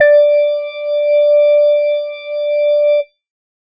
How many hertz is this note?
587.3 Hz